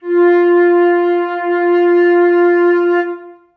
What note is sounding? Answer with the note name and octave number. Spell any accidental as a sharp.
F4